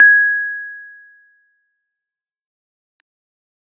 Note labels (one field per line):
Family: keyboard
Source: electronic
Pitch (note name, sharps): G#6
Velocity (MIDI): 25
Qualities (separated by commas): fast decay